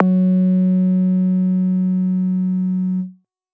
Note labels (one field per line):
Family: bass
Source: synthesizer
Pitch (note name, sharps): F#3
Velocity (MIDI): 75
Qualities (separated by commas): distorted